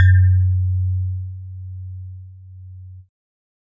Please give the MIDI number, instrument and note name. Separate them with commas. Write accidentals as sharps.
42, electronic keyboard, F#2